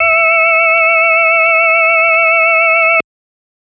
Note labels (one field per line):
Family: organ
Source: electronic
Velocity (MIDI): 75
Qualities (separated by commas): multiphonic